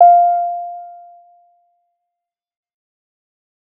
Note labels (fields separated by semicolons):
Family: bass; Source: synthesizer; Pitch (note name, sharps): F5; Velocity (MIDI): 75; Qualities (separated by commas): fast decay